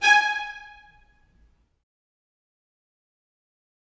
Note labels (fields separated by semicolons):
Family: string; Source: acoustic; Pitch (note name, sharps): G#5; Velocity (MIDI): 127; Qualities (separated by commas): fast decay, reverb